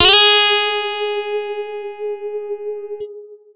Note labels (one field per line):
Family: guitar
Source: electronic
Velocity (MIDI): 127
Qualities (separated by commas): bright, distorted